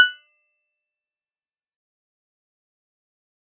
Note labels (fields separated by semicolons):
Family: mallet percussion; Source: acoustic; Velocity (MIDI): 75; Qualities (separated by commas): fast decay, percussive